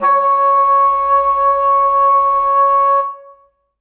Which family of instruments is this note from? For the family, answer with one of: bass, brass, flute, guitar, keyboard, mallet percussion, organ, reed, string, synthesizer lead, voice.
reed